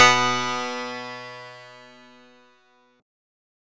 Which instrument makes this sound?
synthesizer lead